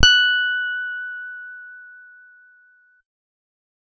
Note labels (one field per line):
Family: guitar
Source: electronic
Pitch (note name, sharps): F#6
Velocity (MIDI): 25